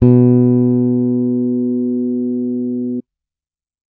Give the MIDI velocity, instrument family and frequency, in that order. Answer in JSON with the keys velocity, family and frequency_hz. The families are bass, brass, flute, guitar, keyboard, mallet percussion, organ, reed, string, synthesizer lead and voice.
{"velocity": 75, "family": "bass", "frequency_hz": 123.5}